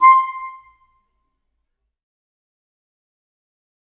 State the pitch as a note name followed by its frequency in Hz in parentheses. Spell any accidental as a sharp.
C6 (1047 Hz)